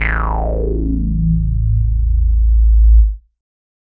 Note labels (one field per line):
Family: bass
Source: synthesizer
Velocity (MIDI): 50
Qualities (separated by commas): bright, distorted, non-linear envelope